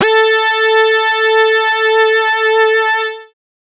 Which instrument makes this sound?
synthesizer bass